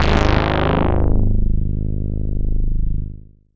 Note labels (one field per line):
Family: bass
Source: synthesizer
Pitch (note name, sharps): G#0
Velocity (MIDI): 127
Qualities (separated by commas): bright, distorted, tempo-synced